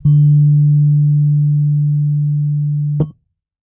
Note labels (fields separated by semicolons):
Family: keyboard; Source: electronic; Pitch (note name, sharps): D3; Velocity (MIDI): 25; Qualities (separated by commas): dark